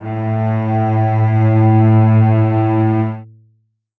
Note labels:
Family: string; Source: acoustic; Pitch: A2; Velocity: 75; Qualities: reverb

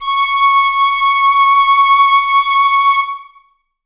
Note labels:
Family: flute; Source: acoustic; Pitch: C#6; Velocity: 100; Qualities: reverb

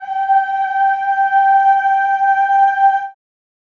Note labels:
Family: voice; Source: acoustic; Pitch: G5; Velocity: 25; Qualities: reverb

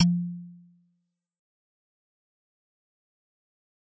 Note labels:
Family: mallet percussion; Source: acoustic; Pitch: F3; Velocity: 50; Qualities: fast decay, percussive

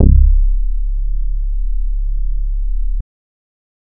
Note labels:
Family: bass; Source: synthesizer; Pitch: C#1; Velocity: 75

